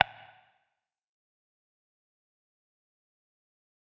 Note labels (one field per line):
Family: guitar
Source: electronic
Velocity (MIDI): 25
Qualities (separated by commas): distorted, fast decay, percussive